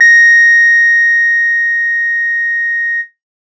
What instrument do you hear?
electronic guitar